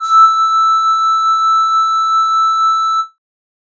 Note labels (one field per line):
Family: flute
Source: synthesizer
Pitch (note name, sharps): E6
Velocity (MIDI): 100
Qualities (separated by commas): distorted